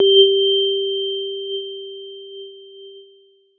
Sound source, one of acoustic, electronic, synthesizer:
electronic